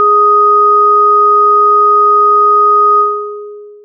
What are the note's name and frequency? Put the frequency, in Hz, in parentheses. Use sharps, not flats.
G#4 (415.3 Hz)